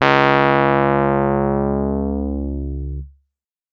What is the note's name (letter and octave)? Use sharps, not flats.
C#2